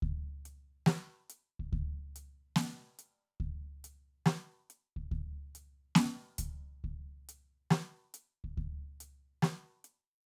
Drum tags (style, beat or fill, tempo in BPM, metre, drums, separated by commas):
hip-hop, beat, 70 BPM, 4/4, crash, ride, closed hi-hat, snare, kick